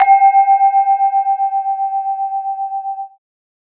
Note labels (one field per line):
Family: mallet percussion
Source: acoustic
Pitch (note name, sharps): G5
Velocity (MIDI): 127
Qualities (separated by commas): multiphonic